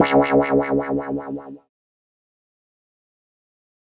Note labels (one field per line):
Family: keyboard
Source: synthesizer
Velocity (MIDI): 50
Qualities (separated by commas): distorted, fast decay